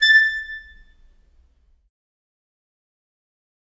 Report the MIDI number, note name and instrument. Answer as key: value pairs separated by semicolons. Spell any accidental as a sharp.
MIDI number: 93; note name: A6; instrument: acoustic reed instrument